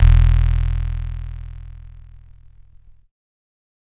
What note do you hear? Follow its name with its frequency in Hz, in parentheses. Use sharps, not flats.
E1 (41.2 Hz)